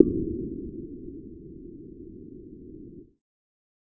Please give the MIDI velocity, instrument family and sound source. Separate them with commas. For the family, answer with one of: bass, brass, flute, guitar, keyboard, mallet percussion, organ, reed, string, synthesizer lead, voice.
100, bass, synthesizer